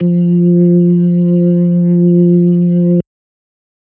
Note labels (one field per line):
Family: organ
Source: electronic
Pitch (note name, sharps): F3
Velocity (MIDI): 127